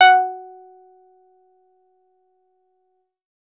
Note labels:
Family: bass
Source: synthesizer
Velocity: 127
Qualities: distorted, percussive

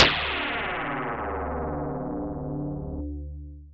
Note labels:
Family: mallet percussion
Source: electronic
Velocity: 127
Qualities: bright, long release

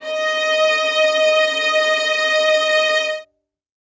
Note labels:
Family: string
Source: acoustic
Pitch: D#5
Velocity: 127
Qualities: reverb

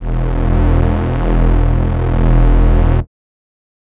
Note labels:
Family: reed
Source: acoustic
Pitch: E1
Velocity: 75

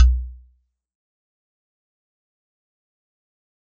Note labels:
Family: mallet percussion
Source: acoustic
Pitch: B1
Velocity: 127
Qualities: fast decay, percussive

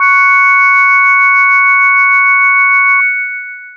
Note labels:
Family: mallet percussion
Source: electronic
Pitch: F#4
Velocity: 75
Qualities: long release

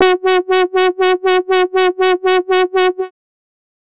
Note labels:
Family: bass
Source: synthesizer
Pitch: F#4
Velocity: 100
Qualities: bright, distorted, tempo-synced

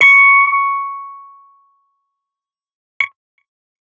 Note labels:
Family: guitar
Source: electronic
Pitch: C#6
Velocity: 100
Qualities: distorted, fast decay

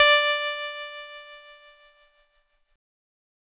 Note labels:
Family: keyboard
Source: electronic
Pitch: D5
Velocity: 100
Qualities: bright, distorted

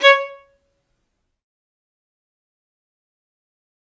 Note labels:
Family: string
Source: acoustic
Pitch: C#5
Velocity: 127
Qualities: bright, fast decay, percussive, reverb

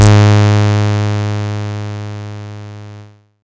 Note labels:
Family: bass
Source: synthesizer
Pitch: G#2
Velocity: 25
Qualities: bright, distorted

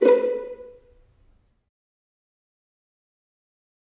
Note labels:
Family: string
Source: acoustic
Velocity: 50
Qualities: dark, fast decay, percussive, reverb

